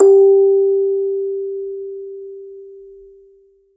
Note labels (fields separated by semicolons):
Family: mallet percussion; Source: acoustic; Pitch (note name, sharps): G4; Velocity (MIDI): 50; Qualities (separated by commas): reverb